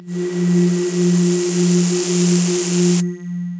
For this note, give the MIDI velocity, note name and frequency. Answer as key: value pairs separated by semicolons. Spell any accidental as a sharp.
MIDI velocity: 127; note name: F3; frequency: 174.6 Hz